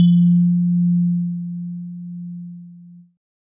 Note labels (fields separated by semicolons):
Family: keyboard; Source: electronic; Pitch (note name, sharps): F3; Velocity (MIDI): 50; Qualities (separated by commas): multiphonic